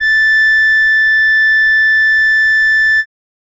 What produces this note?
acoustic reed instrument